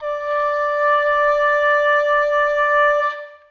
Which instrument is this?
acoustic reed instrument